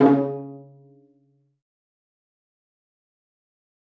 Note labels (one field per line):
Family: string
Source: acoustic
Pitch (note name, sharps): C#3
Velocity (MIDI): 100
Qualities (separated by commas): dark, fast decay, percussive, reverb